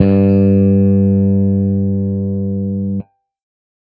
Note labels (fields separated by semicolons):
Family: bass; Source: electronic; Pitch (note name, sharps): G2; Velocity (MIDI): 100